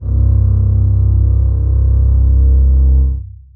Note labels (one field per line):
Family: string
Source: acoustic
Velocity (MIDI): 25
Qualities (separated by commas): long release, reverb